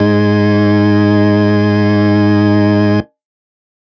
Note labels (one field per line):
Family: organ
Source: electronic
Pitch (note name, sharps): G#2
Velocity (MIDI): 100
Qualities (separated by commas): distorted